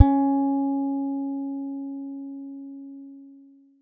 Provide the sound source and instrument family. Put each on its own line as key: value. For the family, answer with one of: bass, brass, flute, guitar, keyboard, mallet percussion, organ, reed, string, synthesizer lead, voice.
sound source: acoustic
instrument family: guitar